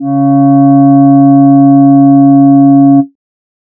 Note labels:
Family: voice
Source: synthesizer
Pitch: C#3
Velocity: 100

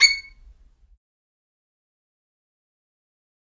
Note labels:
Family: string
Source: acoustic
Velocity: 75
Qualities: fast decay, percussive, reverb

